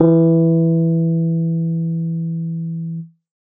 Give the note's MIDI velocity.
75